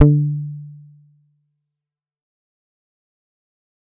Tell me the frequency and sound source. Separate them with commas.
146.8 Hz, synthesizer